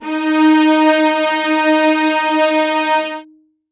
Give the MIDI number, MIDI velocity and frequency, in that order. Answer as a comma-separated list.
63, 127, 311.1 Hz